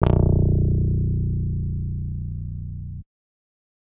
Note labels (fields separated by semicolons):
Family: keyboard; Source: electronic; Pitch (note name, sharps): A#0; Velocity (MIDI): 100; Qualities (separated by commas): distorted